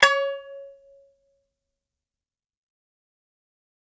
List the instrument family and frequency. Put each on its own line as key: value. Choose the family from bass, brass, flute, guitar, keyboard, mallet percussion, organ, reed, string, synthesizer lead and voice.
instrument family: guitar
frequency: 554.4 Hz